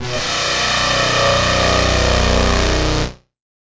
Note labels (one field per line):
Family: guitar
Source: electronic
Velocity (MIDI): 25